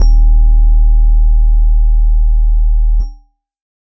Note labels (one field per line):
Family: keyboard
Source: electronic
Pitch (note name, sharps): D#1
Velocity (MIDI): 50